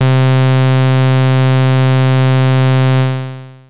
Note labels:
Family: bass; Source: synthesizer; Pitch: C3; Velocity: 50; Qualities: bright, distorted, long release

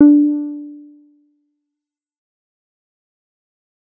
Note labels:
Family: bass; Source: synthesizer; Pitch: D4; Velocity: 50; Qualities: dark, fast decay

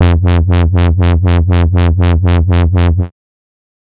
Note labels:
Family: bass; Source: synthesizer; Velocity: 75; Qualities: bright, distorted, tempo-synced

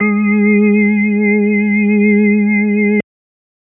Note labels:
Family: organ; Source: electronic; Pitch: G#3; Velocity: 127

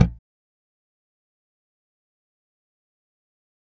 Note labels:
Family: bass; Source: electronic; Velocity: 127; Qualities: bright, fast decay, percussive

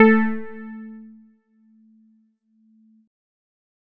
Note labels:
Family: keyboard; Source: electronic; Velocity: 127

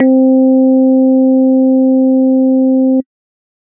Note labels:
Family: organ; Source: electronic; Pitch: C4; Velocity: 50

